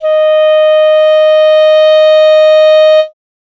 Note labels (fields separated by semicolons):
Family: reed; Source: acoustic; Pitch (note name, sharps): D#5; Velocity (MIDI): 75